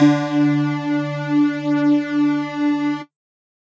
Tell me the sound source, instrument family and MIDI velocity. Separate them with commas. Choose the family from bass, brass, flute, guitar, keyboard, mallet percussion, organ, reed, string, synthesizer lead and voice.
electronic, mallet percussion, 127